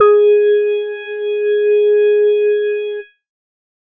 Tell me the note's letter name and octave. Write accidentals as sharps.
G#4